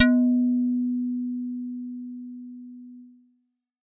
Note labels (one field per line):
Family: bass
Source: synthesizer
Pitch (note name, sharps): B3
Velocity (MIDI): 75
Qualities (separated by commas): distorted